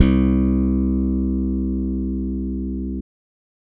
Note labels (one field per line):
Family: bass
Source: electronic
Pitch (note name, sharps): C2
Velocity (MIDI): 75